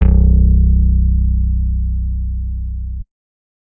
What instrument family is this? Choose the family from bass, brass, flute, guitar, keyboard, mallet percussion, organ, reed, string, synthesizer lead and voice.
guitar